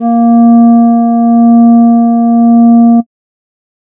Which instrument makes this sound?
synthesizer flute